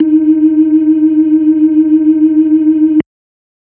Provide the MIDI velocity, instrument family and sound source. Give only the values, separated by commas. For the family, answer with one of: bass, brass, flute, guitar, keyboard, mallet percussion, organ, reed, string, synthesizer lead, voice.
50, organ, electronic